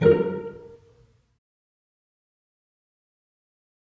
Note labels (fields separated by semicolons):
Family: string; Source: acoustic; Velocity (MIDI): 25; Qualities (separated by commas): fast decay, percussive, reverb